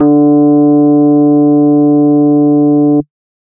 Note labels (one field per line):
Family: organ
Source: electronic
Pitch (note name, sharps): D3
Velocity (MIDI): 100